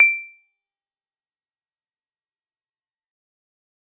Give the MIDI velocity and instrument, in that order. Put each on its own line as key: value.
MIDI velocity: 75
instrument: synthesizer guitar